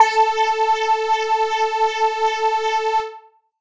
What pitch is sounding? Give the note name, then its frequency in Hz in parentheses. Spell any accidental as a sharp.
A4 (440 Hz)